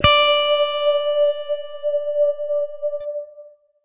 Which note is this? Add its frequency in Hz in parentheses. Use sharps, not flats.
D5 (587.3 Hz)